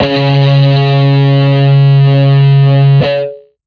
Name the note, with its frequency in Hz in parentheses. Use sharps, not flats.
C#3 (138.6 Hz)